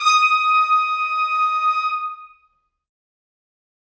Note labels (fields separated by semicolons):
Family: brass; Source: acoustic; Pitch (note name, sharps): D#6; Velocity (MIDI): 127; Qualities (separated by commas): reverb